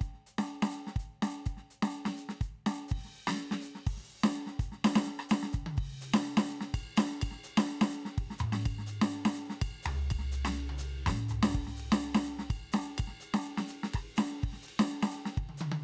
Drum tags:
Latin, beat, 125 BPM, 3/4, crash, ride, ride bell, closed hi-hat, open hi-hat, hi-hat pedal, snare, cross-stick, high tom, mid tom, floor tom, kick

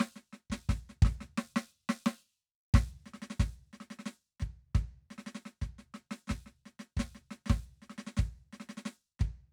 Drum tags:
march, beat, 176 BPM, 4/4, snare, kick

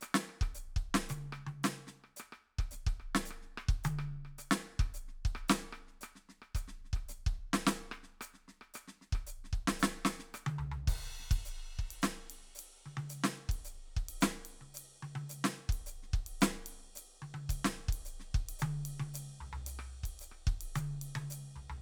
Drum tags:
Afro-Cuban rumba, beat, 110 BPM, 4/4, crash, ride, hi-hat pedal, snare, cross-stick, high tom, floor tom, kick

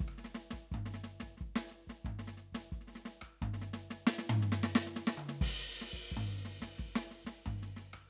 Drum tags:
samba, beat, 89 BPM, 4/4, crash, hi-hat pedal, snare, cross-stick, mid tom, floor tom, kick

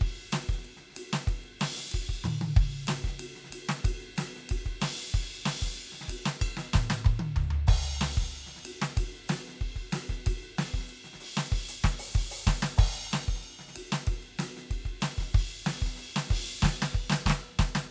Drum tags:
Afrobeat, beat, 94 BPM, 4/4, crash, ride, ride bell, closed hi-hat, open hi-hat, hi-hat pedal, snare, high tom, mid tom, floor tom, kick

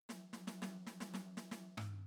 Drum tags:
samba, fill, 116 BPM, 4/4, snare, cross-stick, high tom, floor tom

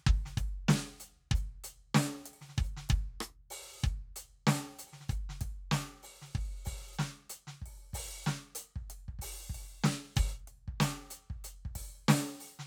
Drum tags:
rock, beat, 95 BPM, 4/4, closed hi-hat, open hi-hat, hi-hat pedal, snare, cross-stick, kick

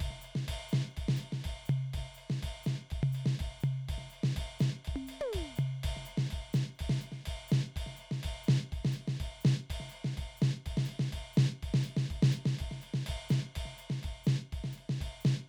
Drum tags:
calypso, beat, 124 BPM, 4/4, ride, ride bell, hi-hat pedal, percussion, snare, high tom, floor tom, kick

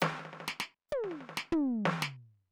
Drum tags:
funk, fill, 95 BPM, 4/4, hi-hat pedal, snare, high tom, floor tom

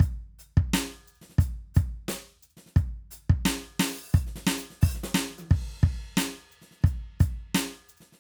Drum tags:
rock, beat, 88 BPM, 4/4, crash, closed hi-hat, open hi-hat, hi-hat pedal, snare, high tom, kick

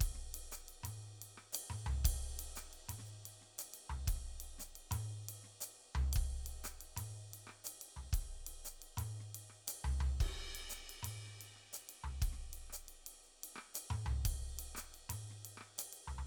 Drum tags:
Latin, beat, 118 BPM, 4/4, ride, hi-hat pedal, snare, cross-stick, mid tom, floor tom, kick

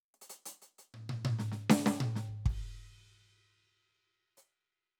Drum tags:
jazz fusion, fill, 96 BPM, 4/4, crash, closed hi-hat, hi-hat pedal, snare, high tom, kick

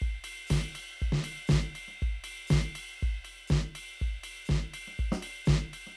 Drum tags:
disco, beat, 120 BPM, 4/4, ride, ride bell, hi-hat pedal, snare, kick

